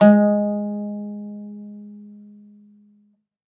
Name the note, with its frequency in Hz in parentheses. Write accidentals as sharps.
G#3 (207.7 Hz)